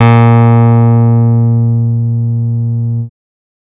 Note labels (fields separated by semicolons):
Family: bass; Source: synthesizer; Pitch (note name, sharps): A#2; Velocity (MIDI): 100; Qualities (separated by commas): distorted